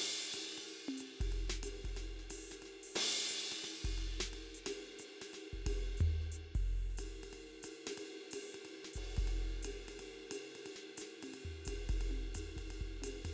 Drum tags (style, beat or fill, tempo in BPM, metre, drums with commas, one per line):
medium-fast jazz
beat
180 BPM
4/4
crash, ride, hi-hat pedal, snare, high tom, floor tom, kick